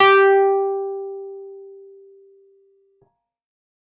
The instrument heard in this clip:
electronic keyboard